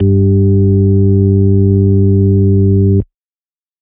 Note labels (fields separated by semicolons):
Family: organ; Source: electronic; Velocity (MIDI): 50